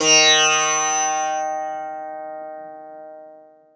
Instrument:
acoustic guitar